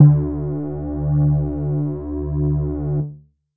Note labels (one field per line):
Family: keyboard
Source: electronic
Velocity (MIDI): 100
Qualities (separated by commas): distorted